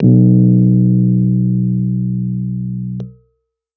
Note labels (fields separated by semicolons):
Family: keyboard; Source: electronic; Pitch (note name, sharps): B1; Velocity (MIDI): 75; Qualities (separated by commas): dark